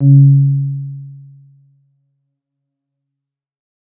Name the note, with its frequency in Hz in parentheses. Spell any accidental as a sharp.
C#3 (138.6 Hz)